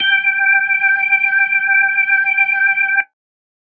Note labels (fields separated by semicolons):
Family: organ; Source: electronic; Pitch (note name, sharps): G5; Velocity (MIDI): 75